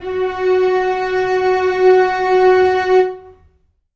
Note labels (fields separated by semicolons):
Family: string; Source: acoustic; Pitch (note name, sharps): F#4; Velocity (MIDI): 25; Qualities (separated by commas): reverb